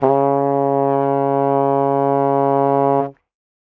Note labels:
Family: brass; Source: acoustic; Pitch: C#3; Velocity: 25

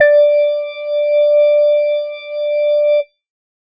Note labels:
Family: organ; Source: electronic; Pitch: D5; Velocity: 100

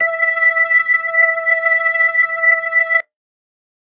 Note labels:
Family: organ; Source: electronic; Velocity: 100

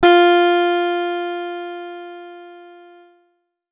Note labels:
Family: guitar; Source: acoustic; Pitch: F4; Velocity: 25; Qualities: bright, distorted

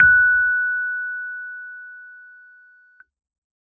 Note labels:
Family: keyboard; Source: electronic; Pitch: F#6; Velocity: 75

